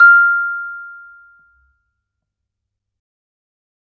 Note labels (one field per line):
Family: mallet percussion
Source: acoustic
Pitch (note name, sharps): F6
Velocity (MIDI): 100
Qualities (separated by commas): reverb